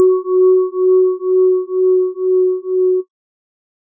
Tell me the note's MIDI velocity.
50